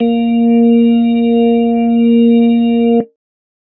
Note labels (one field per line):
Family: organ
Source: electronic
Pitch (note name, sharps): A#3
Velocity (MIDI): 100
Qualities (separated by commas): dark